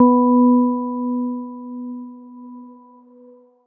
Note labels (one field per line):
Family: keyboard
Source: electronic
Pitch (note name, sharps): B3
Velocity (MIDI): 100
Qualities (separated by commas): dark